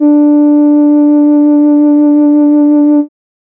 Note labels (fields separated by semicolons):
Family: keyboard; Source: synthesizer; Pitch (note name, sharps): D4; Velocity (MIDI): 25; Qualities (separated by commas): dark